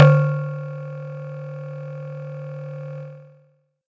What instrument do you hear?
acoustic mallet percussion instrument